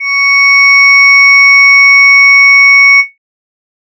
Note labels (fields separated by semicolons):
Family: voice; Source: synthesizer; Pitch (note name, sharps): C#6; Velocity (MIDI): 50